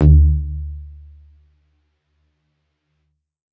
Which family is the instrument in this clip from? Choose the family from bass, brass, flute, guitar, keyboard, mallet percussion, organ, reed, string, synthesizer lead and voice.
keyboard